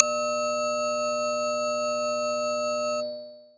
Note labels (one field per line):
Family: bass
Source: synthesizer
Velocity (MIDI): 100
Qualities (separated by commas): multiphonic